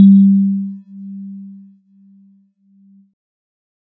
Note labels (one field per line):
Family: keyboard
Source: synthesizer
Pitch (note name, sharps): G3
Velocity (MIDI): 25